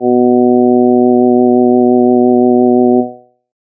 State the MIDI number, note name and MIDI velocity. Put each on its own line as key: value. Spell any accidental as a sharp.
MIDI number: 47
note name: B2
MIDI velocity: 127